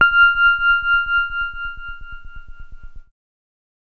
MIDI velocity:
75